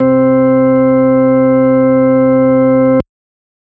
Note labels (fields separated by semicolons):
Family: organ; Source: electronic; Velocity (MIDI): 75